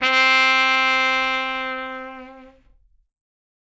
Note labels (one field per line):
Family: brass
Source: acoustic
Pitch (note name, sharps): C4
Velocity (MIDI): 127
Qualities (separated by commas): bright